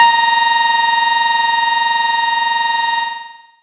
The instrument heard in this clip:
synthesizer bass